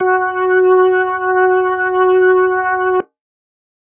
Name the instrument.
electronic organ